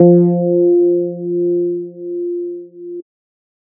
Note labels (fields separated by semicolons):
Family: bass; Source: synthesizer; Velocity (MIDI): 127